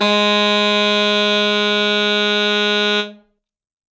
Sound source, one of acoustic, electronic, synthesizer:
acoustic